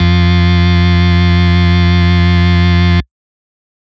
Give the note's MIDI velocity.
50